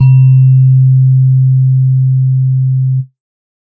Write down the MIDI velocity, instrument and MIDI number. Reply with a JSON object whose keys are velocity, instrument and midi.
{"velocity": 25, "instrument": "electronic keyboard", "midi": 48}